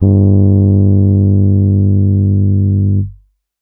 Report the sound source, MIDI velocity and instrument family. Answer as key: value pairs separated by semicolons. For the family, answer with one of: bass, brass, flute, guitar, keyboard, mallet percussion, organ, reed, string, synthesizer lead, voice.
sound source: electronic; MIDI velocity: 100; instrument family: keyboard